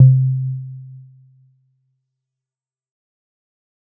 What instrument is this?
acoustic mallet percussion instrument